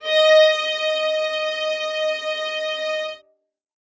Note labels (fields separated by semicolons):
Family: string; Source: acoustic; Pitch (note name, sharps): D#5; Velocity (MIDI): 127; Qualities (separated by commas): reverb